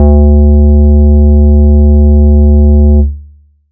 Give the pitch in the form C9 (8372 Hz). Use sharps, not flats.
D2 (73.42 Hz)